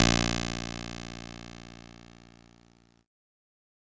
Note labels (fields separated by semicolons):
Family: keyboard; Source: electronic; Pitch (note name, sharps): A#1; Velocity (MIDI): 100; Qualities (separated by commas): bright, distorted